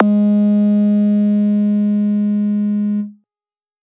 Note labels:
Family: bass; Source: synthesizer; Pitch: G#3; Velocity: 100; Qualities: distorted

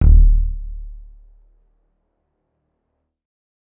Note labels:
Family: keyboard; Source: electronic; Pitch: D1; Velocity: 25; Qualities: dark

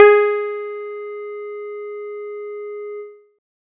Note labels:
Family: guitar; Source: synthesizer; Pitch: G#4; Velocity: 100

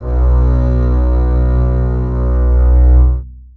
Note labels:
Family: string; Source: acoustic; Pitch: B1; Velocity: 50; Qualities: long release, reverb

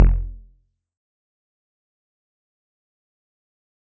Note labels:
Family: bass; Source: synthesizer; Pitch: F1; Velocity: 127; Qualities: fast decay, percussive

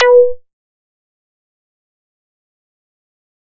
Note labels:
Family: bass; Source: synthesizer; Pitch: B4; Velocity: 75; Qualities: fast decay, percussive

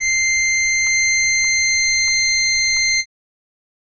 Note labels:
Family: reed; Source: acoustic; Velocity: 127

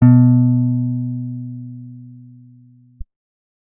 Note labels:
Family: guitar; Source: acoustic; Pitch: B2; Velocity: 25

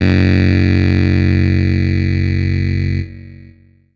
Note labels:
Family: keyboard; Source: electronic; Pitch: F#1; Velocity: 127; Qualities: bright, distorted, long release

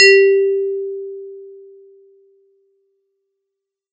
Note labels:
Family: mallet percussion; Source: acoustic; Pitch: G4; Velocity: 127

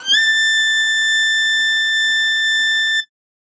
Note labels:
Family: string; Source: acoustic; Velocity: 127; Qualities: bright

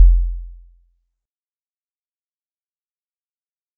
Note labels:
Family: mallet percussion; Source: acoustic; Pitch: F1; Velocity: 25; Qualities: fast decay, percussive

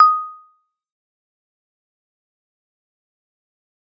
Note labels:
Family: mallet percussion; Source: acoustic; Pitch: D#6; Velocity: 50; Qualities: fast decay, percussive

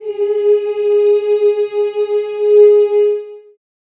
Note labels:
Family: voice; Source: acoustic; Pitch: G#4; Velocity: 25; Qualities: long release, reverb

